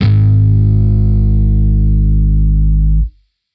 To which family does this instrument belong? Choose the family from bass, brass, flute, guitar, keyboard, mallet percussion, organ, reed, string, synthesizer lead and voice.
bass